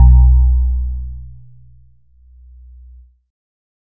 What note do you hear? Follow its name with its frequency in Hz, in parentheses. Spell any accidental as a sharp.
B1 (61.74 Hz)